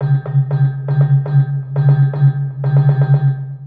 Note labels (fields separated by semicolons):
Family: mallet percussion; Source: synthesizer; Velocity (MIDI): 127; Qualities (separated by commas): dark, long release, multiphonic, percussive, tempo-synced